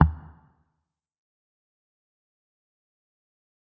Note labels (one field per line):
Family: guitar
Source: electronic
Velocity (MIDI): 25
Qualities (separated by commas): distorted, fast decay, percussive